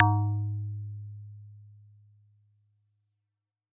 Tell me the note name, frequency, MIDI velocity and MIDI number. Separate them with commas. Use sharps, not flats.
G#2, 103.8 Hz, 127, 44